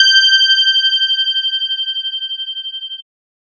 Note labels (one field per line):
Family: bass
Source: synthesizer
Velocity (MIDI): 25